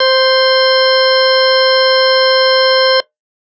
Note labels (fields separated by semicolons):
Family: organ; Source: electronic; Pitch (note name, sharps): C5; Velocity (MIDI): 127